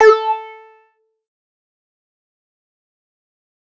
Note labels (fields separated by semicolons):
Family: bass; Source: synthesizer; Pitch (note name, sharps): A4; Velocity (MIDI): 75; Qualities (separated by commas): distorted, fast decay, percussive